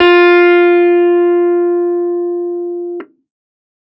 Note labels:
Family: keyboard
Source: electronic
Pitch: F4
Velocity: 127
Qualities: distorted

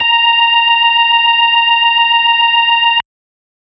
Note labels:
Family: organ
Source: electronic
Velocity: 25

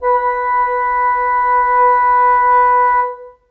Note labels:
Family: reed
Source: acoustic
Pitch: B4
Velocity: 50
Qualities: reverb

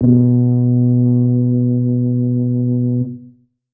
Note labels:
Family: brass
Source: acoustic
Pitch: B2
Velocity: 25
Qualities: dark

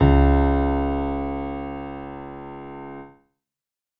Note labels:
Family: keyboard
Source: acoustic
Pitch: C#2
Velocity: 100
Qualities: reverb

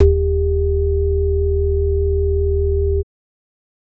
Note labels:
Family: organ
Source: electronic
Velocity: 127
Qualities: multiphonic

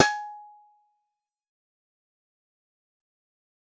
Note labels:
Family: guitar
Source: synthesizer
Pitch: G#5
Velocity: 75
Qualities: fast decay, percussive

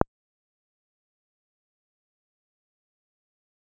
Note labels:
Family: guitar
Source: electronic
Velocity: 100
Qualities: fast decay, percussive

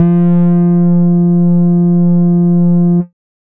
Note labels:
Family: bass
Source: synthesizer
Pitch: F3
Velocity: 127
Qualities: distorted

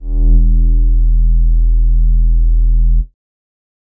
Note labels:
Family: bass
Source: synthesizer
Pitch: E1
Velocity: 75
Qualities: dark

